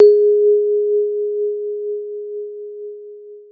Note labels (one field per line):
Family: mallet percussion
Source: acoustic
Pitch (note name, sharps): G#4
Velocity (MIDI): 127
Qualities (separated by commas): long release